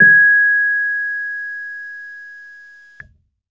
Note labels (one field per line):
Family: keyboard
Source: electronic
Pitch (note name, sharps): G#6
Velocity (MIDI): 25